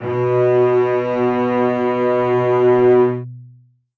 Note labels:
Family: string; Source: acoustic; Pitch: B2; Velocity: 100; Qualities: long release, reverb

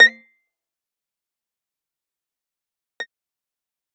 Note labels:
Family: guitar; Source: electronic; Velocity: 127; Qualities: fast decay, percussive

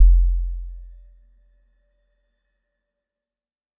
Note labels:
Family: mallet percussion; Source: electronic; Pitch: F1; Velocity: 100; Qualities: non-linear envelope

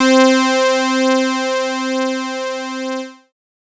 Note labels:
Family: bass; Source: synthesizer; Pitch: C4; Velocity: 127; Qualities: bright, distorted

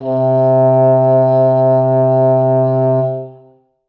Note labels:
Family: reed; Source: acoustic; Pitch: C3; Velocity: 25; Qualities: long release, reverb

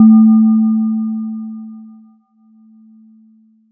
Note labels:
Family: mallet percussion; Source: electronic; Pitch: A3; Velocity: 25; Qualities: multiphonic

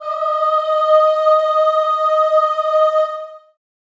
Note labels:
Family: voice; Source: acoustic; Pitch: D#5; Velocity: 127; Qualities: reverb

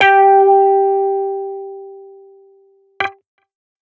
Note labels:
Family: guitar; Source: electronic; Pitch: G4; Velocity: 75; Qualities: distorted

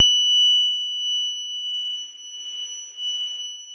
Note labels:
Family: keyboard; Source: electronic; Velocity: 127; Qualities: bright, long release

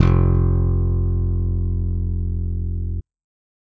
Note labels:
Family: bass; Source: electronic; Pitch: F1; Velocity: 75; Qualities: bright

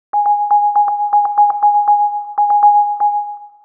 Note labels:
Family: mallet percussion; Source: synthesizer; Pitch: G#5; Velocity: 25; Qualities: long release, multiphonic, percussive, tempo-synced

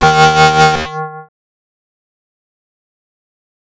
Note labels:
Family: bass; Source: synthesizer; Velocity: 75; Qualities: distorted, fast decay, multiphonic

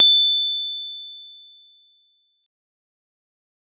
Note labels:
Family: mallet percussion; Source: acoustic; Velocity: 127; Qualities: fast decay, reverb

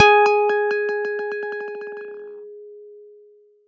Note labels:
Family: guitar; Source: electronic; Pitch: G#4; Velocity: 127

